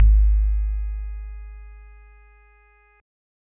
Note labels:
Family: keyboard; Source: electronic; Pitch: G#1; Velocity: 50; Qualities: dark

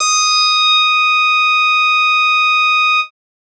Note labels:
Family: bass; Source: synthesizer; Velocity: 100; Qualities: bright, distorted

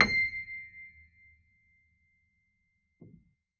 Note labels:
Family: keyboard; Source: acoustic; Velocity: 75

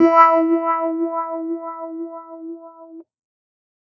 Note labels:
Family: keyboard; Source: electronic; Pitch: E4; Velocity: 75

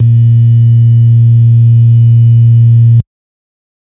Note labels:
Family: organ; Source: electronic; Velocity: 75

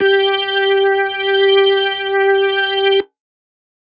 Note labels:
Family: organ; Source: electronic; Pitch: G4; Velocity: 25; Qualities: distorted

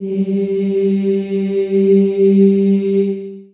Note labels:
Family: voice; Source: acoustic; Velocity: 25; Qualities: long release, reverb

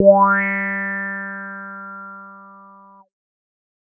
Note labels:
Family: bass; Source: synthesizer; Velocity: 75

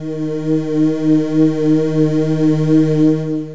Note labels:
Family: voice; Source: synthesizer; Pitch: D#3; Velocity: 50; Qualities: distorted, long release

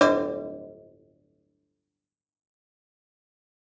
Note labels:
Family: guitar; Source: acoustic; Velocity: 127; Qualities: fast decay

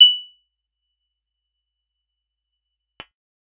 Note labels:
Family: guitar; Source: acoustic; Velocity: 25; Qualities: percussive

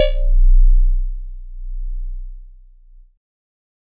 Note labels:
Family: keyboard; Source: electronic; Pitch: B0; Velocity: 127; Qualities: multiphonic

